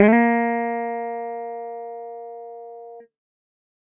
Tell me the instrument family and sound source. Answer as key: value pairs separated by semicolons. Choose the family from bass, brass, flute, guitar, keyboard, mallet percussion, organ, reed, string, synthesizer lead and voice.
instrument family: guitar; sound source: electronic